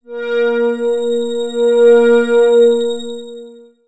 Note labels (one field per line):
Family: synthesizer lead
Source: synthesizer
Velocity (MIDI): 50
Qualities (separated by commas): bright, long release, non-linear envelope